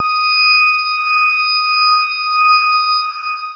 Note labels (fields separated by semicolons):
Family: keyboard; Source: electronic; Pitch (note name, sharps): D#6; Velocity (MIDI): 50; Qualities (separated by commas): long release